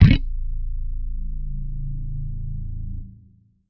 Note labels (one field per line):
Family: guitar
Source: electronic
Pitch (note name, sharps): A0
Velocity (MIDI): 75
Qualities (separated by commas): distorted